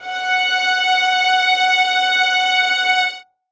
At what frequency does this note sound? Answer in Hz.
740 Hz